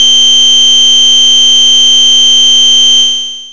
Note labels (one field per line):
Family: bass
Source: synthesizer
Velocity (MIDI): 50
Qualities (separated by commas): bright, distorted, long release